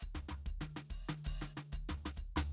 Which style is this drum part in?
Brazilian baião